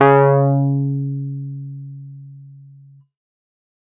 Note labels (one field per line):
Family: keyboard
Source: electronic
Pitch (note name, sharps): C#3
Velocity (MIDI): 50